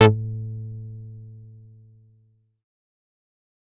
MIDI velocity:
50